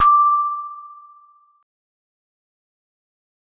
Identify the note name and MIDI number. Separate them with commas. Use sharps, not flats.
D6, 86